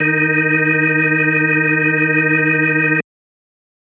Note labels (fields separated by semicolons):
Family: organ; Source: electronic; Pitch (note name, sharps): D#3; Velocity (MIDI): 75